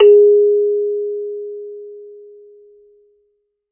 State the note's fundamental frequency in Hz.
415.3 Hz